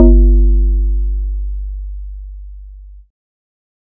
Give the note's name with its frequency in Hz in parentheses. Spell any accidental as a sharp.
G1 (49 Hz)